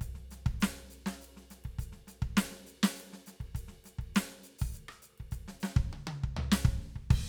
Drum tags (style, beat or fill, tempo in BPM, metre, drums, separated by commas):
rock, beat, 102 BPM, 3/4, crash, ride, open hi-hat, hi-hat pedal, snare, cross-stick, high tom, floor tom, kick